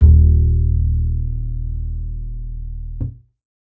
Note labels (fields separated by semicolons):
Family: bass; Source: acoustic; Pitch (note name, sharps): D#1; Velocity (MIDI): 25; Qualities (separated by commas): dark